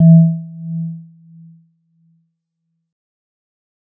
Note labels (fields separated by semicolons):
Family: mallet percussion; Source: acoustic; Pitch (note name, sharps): E3; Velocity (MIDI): 25; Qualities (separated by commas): dark, non-linear envelope